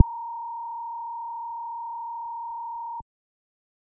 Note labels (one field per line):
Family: bass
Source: synthesizer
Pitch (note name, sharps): A#5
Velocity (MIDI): 75